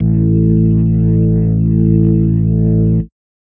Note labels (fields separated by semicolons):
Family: organ; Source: electronic; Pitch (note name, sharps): A1; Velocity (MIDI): 127; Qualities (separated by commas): dark, distorted